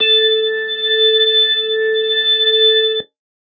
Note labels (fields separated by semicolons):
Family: organ; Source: electronic; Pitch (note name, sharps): A4; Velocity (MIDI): 50